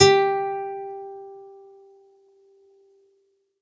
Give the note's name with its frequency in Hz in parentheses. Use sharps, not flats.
G4 (392 Hz)